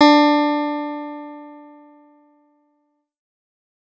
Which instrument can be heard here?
electronic guitar